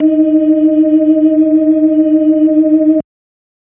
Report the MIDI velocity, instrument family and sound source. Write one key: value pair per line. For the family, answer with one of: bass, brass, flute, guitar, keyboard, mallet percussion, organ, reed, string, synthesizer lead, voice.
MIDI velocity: 75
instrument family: organ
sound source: electronic